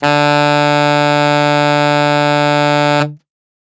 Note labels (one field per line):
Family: reed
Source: acoustic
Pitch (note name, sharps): D3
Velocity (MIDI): 100